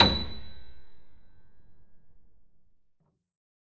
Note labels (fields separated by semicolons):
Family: keyboard; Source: acoustic; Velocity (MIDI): 75; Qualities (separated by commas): reverb